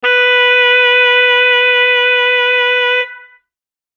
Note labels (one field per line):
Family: reed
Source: acoustic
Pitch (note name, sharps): B4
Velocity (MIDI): 127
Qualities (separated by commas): bright